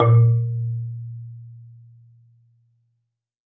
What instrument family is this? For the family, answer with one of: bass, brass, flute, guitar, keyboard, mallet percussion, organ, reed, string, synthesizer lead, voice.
mallet percussion